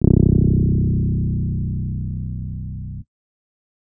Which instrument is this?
electronic keyboard